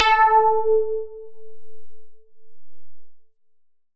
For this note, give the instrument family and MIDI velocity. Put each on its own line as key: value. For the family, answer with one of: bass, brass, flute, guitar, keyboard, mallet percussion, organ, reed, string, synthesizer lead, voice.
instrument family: synthesizer lead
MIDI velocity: 100